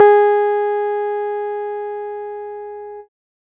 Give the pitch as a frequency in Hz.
415.3 Hz